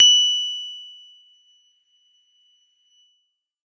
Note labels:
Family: keyboard; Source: electronic; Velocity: 127; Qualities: bright

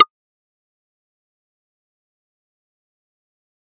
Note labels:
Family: mallet percussion; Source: acoustic; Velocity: 127; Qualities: fast decay, percussive

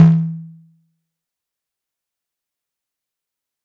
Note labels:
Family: mallet percussion; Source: acoustic; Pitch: E3; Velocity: 100; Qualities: fast decay, percussive

